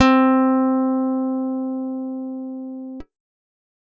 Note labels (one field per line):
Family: guitar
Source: acoustic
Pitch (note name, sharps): C4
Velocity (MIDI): 50